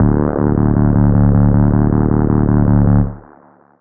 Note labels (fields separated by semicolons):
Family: bass; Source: synthesizer; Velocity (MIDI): 50; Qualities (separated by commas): long release, reverb